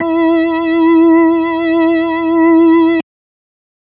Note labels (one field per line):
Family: organ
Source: electronic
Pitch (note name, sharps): E4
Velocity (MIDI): 100